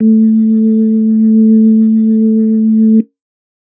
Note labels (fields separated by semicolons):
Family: organ; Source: electronic; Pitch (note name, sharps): A3; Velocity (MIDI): 75; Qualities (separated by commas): dark